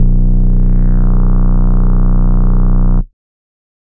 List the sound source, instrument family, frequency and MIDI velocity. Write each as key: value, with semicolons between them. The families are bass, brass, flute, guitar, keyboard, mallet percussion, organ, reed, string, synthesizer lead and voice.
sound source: synthesizer; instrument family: bass; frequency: 30.87 Hz; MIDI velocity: 127